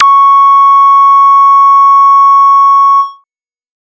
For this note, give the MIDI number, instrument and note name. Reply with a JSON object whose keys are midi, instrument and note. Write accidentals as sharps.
{"midi": 85, "instrument": "synthesizer bass", "note": "C#6"}